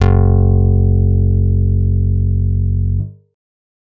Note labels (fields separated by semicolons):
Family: guitar; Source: electronic; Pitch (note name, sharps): F#1; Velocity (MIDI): 25